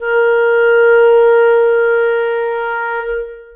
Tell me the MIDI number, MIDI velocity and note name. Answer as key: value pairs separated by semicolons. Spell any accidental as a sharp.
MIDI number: 70; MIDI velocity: 75; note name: A#4